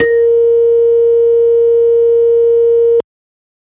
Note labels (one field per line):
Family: organ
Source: electronic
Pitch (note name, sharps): A#4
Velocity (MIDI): 75